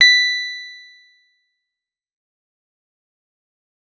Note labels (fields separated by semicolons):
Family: guitar; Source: electronic; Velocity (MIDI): 50; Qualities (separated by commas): bright, fast decay